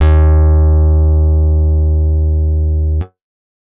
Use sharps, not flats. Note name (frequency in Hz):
D#2 (77.78 Hz)